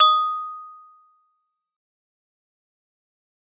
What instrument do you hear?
acoustic mallet percussion instrument